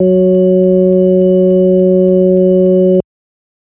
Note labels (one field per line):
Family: organ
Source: electronic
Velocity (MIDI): 100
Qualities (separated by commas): dark